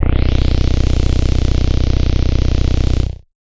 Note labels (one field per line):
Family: bass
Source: synthesizer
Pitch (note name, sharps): B-1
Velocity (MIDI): 75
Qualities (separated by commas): bright, distorted